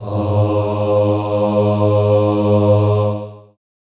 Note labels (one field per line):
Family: voice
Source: acoustic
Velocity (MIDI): 50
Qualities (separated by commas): long release, reverb